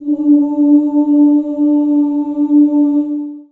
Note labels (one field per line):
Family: voice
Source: acoustic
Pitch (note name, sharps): D4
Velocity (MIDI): 50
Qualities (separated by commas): dark, long release, reverb